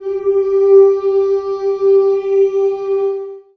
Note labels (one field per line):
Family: voice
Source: acoustic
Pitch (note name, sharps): G4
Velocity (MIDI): 100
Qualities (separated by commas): reverb